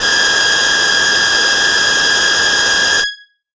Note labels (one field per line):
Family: guitar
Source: electronic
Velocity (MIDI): 127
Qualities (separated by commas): distorted